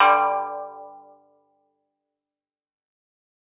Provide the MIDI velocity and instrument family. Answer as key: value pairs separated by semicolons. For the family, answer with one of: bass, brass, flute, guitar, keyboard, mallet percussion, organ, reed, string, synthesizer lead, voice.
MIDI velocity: 100; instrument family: guitar